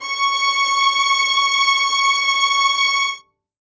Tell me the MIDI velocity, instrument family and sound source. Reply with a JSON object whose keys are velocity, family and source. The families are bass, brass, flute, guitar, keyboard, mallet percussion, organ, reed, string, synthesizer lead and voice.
{"velocity": 100, "family": "string", "source": "acoustic"}